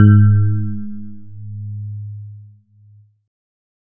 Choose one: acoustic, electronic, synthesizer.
electronic